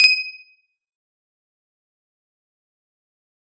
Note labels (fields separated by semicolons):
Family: guitar; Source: electronic; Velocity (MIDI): 127; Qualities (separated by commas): bright, fast decay, percussive